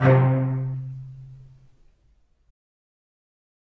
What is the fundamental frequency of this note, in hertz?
130.8 Hz